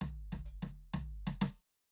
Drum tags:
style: jazz; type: fill; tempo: 125 BPM; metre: 4/4; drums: hi-hat pedal, snare, floor tom

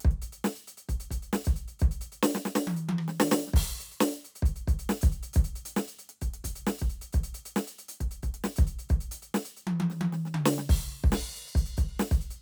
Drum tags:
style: rock; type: beat; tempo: 135 BPM; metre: 4/4; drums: crash, closed hi-hat, snare, cross-stick, high tom, mid tom, kick

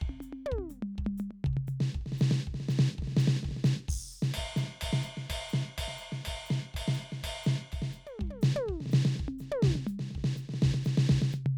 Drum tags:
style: calypso; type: beat; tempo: 124 BPM; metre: 4/4; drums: crash, ride, ride bell, closed hi-hat, hi-hat pedal, percussion, snare, high tom, mid tom, floor tom, kick

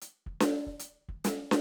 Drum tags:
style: punk; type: fill; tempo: 144 BPM; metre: 4/4; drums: closed hi-hat, snare, kick

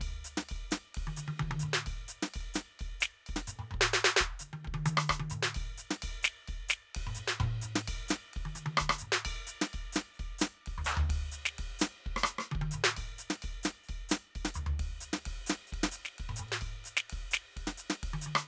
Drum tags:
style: Dominican merengue; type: beat; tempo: 130 BPM; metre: 4/4; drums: ride, ride bell, hi-hat pedal, percussion, snare, cross-stick, high tom, mid tom, floor tom, kick

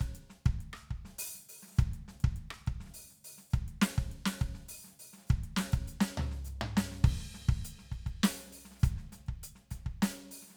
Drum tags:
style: rock; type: beat; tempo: 102 BPM; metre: 3/4; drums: crash, closed hi-hat, open hi-hat, hi-hat pedal, snare, cross-stick, mid tom, floor tom, kick

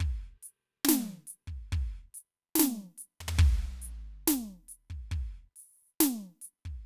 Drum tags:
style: half-time rock; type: beat; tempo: 140 BPM; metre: 4/4; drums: hi-hat pedal, snare, floor tom, kick

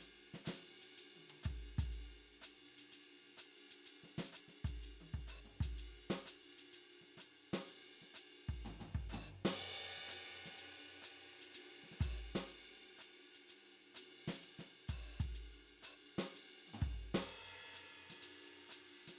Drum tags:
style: jazz; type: beat; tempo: 125 BPM; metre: 4/4; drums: crash, ride, hi-hat pedal, percussion, snare, high tom, floor tom, kick

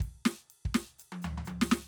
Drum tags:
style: gospel; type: fill; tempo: 120 BPM; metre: 4/4; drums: ride, hi-hat pedal, snare, high tom, floor tom, kick

